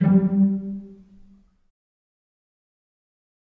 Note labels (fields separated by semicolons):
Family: string; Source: acoustic; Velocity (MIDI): 75; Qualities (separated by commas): dark, fast decay, reverb